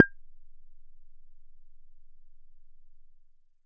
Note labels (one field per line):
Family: bass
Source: synthesizer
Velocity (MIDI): 100